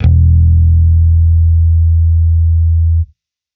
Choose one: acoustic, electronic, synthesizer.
electronic